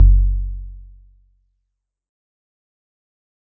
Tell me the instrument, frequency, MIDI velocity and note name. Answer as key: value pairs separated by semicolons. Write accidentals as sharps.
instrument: synthesizer guitar; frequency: 46.25 Hz; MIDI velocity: 100; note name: F#1